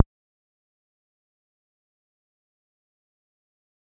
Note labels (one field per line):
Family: bass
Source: synthesizer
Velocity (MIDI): 50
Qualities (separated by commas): fast decay, percussive